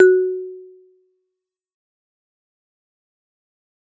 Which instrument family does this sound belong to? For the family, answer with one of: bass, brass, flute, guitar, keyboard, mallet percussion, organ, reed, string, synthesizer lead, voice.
mallet percussion